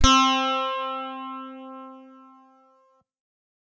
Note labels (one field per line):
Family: guitar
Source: electronic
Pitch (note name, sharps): C4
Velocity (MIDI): 127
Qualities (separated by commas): bright